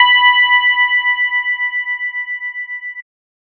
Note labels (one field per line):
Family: bass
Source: synthesizer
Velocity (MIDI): 100